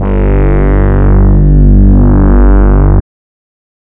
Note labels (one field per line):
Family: reed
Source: synthesizer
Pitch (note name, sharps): G1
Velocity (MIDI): 100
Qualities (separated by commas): distorted, non-linear envelope